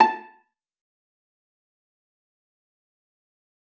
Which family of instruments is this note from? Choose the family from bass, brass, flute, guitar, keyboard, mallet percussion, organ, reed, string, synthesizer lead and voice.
string